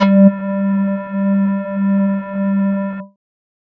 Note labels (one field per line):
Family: flute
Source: synthesizer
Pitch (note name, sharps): G3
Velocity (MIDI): 75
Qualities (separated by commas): distorted